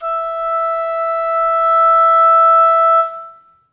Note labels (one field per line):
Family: reed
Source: acoustic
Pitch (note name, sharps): E5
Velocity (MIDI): 25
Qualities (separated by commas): reverb